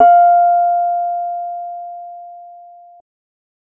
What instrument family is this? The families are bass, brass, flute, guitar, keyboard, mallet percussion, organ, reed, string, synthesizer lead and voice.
keyboard